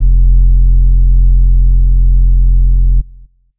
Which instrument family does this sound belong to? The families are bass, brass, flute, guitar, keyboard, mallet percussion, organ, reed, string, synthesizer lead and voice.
flute